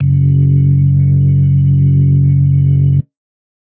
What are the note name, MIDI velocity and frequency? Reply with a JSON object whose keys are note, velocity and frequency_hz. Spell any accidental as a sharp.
{"note": "F#1", "velocity": 50, "frequency_hz": 46.25}